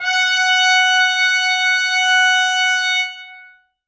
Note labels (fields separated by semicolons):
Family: brass; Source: acoustic; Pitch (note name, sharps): F#5; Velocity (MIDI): 127; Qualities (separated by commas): bright, long release, reverb